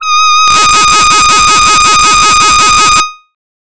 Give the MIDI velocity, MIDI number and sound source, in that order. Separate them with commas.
100, 87, synthesizer